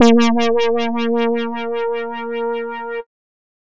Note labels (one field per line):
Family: bass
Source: synthesizer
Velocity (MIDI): 100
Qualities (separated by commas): distorted